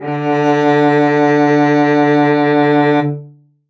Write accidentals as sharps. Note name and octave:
D3